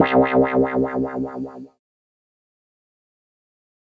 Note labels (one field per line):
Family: keyboard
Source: synthesizer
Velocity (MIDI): 75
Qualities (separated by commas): distorted, fast decay